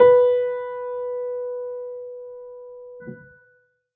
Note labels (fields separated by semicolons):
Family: keyboard; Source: acoustic; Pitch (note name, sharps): B4; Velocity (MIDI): 25